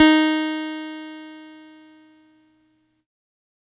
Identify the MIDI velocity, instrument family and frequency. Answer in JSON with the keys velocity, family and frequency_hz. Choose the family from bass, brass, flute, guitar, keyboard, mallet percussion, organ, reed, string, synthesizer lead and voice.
{"velocity": 100, "family": "keyboard", "frequency_hz": 311.1}